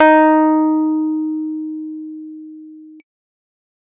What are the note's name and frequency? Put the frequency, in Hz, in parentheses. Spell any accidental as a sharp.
D#4 (311.1 Hz)